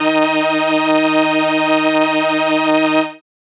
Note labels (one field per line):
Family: keyboard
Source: synthesizer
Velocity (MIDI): 50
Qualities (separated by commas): bright